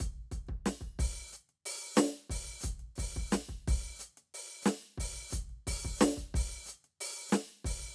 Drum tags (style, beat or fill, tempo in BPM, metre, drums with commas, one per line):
hip-hop
beat
90 BPM
4/4
closed hi-hat, open hi-hat, hi-hat pedal, snare, kick